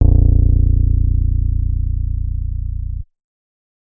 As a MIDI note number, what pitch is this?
22